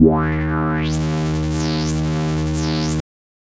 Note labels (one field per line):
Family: bass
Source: synthesizer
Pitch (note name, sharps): D#2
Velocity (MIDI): 127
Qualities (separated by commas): distorted